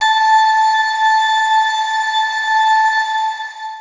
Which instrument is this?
electronic guitar